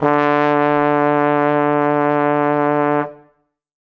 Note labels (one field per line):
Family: brass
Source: acoustic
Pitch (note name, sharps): D3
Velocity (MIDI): 100